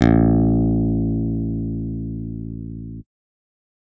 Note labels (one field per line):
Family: keyboard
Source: electronic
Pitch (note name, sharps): A1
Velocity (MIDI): 127